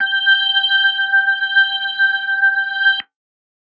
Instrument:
electronic organ